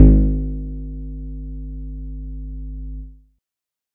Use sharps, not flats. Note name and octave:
G#1